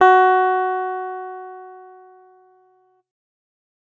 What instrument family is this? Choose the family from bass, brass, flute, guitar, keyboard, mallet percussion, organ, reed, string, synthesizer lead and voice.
guitar